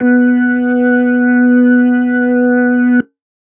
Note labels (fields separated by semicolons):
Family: organ; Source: electronic; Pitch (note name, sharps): B3; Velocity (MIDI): 100